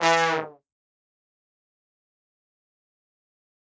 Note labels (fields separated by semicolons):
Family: brass; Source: acoustic; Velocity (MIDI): 50; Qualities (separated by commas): bright, fast decay, percussive, reverb